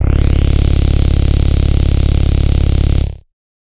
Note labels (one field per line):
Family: bass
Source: synthesizer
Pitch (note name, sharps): C#0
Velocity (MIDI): 25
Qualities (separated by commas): bright, distorted